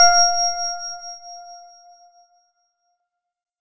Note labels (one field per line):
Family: organ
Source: electronic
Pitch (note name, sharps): F5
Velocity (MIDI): 127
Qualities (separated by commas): bright